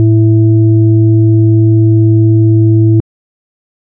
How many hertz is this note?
110 Hz